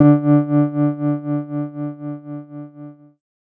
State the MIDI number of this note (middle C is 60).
50